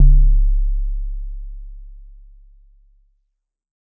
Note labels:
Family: mallet percussion; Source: acoustic; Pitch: C#1; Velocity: 25; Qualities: dark

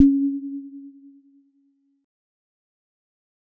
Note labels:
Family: mallet percussion; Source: acoustic; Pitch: C#4; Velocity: 25; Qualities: dark, fast decay

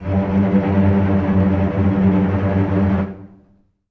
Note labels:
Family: string; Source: acoustic; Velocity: 50; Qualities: non-linear envelope, reverb

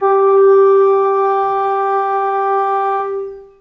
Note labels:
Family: flute; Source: acoustic; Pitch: G4; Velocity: 25; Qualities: long release, reverb

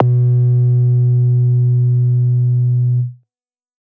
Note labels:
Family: bass; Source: synthesizer; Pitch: B2; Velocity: 127; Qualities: distorted

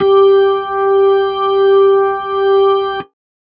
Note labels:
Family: organ; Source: electronic; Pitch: G4; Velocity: 100

